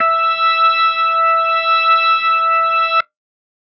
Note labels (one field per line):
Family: organ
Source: electronic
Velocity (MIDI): 75